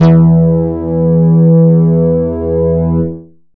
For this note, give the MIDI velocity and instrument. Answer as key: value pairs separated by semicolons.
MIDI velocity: 75; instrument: synthesizer bass